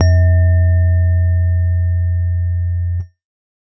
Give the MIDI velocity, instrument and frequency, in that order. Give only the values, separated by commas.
127, electronic keyboard, 87.31 Hz